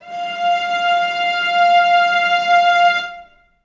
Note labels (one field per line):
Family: string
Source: acoustic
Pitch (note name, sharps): F5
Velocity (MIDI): 25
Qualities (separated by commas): reverb